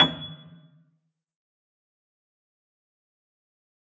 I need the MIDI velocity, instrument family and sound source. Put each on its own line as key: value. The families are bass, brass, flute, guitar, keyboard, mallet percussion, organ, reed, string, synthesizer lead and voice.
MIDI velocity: 50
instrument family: keyboard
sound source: acoustic